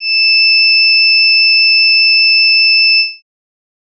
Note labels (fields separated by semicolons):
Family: organ; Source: electronic; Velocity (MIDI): 75; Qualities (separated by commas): bright